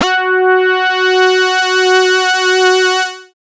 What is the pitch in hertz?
370 Hz